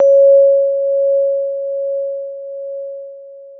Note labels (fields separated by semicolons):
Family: keyboard; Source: electronic; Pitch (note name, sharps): C#5; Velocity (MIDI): 127; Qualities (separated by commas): long release